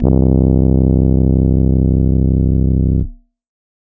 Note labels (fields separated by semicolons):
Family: keyboard; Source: electronic; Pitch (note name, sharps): C1; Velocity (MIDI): 50; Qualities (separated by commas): distorted